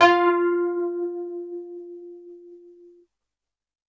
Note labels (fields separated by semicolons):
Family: keyboard; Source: electronic; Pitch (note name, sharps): F4; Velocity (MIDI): 127